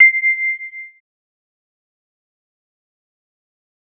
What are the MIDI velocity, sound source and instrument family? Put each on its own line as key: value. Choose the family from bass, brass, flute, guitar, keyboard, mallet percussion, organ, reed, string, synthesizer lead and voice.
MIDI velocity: 25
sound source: electronic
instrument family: organ